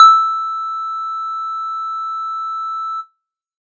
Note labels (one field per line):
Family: bass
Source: synthesizer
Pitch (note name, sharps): E6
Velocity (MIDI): 25